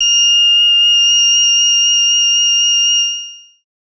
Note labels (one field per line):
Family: bass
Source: synthesizer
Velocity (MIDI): 50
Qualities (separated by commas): bright, distorted, long release